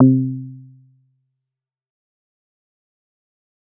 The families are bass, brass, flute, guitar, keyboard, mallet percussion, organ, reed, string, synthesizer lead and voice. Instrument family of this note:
bass